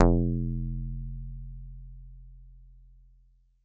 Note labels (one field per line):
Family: mallet percussion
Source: acoustic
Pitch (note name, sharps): F1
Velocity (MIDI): 127